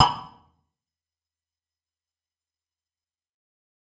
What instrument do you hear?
electronic guitar